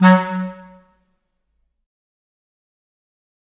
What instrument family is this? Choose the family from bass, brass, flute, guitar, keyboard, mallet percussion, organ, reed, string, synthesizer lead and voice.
reed